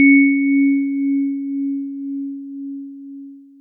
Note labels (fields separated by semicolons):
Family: mallet percussion; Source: acoustic; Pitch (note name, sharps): C#4; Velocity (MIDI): 50; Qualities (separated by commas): long release